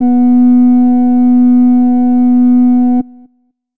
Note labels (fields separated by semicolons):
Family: flute; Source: acoustic; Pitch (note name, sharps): B3; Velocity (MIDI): 75; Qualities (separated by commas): dark